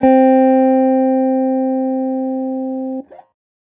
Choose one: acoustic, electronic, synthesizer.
electronic